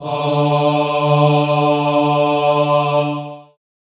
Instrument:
acoustic voice